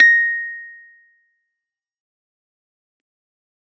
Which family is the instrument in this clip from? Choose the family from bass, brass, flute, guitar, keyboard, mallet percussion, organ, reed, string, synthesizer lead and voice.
keyboard